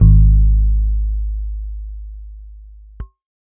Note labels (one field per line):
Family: keyboard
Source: electronic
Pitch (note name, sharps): G#1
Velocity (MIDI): 50